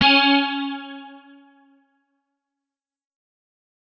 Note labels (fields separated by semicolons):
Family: guitar; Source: electronic; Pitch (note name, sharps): C#4; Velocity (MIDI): 50; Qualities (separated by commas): fast decay